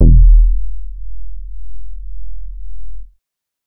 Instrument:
synthesizer bass